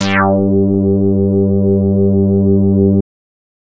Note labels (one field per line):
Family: bass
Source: synthesizer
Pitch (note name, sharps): G2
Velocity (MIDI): 127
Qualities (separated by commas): distorted